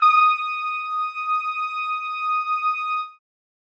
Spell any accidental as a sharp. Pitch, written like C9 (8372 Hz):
D#6 (1245 Hz)